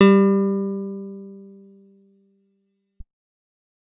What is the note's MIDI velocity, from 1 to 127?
75